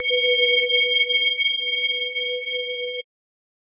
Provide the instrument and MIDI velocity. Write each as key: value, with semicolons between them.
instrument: electronic mallet percussion instrument; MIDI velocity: 100